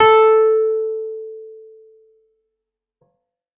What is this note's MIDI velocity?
127